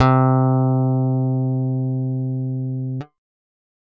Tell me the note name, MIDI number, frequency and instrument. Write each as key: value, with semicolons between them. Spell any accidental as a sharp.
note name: C3; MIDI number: 48; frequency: 130.8 Hz; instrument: acoustic guitar